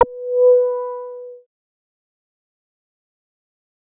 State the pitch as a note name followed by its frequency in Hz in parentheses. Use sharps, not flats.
B4 (493.9 Hz)